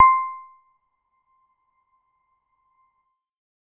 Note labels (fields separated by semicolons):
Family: keyboard; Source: electronic; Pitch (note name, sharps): C6; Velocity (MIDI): 75; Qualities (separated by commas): percussive, reverb